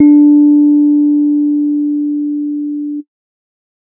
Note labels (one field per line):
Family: keyboard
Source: electronic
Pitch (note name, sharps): D4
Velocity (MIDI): 127